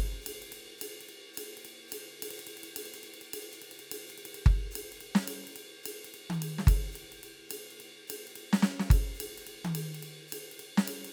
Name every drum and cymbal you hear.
ride, hi-hat pedal, snare, high tom and kick